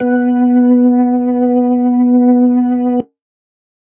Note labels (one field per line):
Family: organ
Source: electronic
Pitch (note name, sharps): B3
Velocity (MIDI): 127